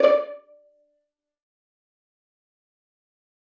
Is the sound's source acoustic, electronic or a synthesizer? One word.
acoustic